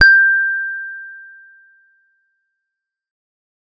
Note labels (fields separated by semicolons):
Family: guitar; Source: electronic; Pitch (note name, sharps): G6; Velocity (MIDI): 50